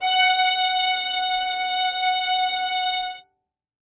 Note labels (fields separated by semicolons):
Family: string; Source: acoustic; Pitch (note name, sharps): F#5; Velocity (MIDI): 127; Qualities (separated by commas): reverb